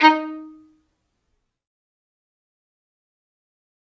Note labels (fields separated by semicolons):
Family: string; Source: acoustic; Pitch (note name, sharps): D#4; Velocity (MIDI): 127; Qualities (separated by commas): bright, fast decay, percussive, reverb